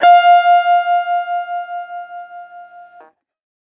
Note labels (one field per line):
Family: guitar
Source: electronic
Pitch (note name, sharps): F5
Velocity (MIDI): 25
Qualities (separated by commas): distorted